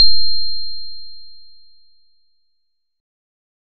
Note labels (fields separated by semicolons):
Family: keyboard; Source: electronic; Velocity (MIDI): 127; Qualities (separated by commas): bright